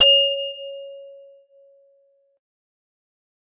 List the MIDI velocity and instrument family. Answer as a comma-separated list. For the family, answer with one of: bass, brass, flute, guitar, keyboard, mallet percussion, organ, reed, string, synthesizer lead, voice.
50, mallet percussion